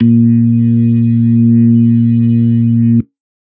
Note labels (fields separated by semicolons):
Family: organ; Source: electronic; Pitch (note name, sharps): A#2; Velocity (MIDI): 25